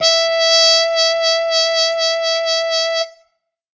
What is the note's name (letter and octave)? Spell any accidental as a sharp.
E5